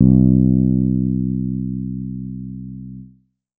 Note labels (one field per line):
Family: bass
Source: synthesizer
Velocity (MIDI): 100